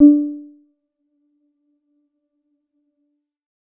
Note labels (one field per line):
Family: keyboard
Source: electronic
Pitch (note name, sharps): D4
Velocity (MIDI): 25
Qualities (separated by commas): dark, percussive, reverb